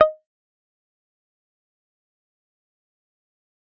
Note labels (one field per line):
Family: guitar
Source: electronic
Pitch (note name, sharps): D#5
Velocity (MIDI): 100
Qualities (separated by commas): fast decay, percussive